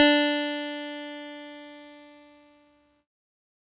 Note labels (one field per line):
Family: keyboard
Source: electronic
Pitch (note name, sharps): D4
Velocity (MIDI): 50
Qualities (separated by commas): bright, distorted